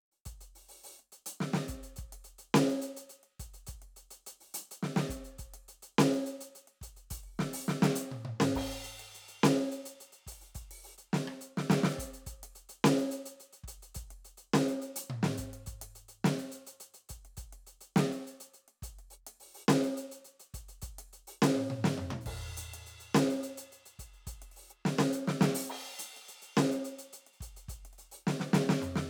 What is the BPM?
140 BPM